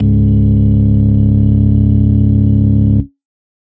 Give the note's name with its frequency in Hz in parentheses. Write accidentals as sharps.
C#1 (34.65 Hz)